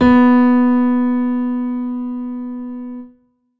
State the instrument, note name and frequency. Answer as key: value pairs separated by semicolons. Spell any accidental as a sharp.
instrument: acoustic keyboard; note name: B3; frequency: 246.9 Hz